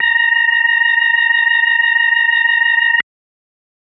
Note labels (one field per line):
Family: organ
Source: electronic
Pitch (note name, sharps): A#5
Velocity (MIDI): 75